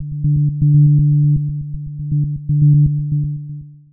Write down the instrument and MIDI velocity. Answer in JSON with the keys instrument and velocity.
{"instrument": "synthesizer lead", "velocity": 100}